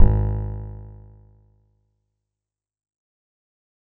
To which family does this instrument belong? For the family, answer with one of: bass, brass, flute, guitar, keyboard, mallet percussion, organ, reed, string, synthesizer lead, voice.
guitar